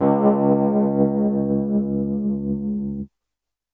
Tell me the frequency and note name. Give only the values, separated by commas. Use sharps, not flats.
69.3 Hz, C#2